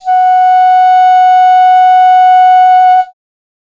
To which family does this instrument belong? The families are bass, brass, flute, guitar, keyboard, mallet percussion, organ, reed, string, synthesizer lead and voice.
reed